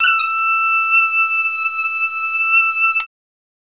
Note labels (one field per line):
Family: reed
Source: acoustic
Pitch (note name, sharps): E6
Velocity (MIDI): 100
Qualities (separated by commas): reverb